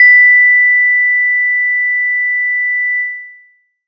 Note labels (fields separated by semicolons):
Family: mallet percussion; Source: acoustic; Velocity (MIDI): 100; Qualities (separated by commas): long release